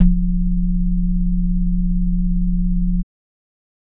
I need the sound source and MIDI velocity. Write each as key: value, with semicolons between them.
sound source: electronic; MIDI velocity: 50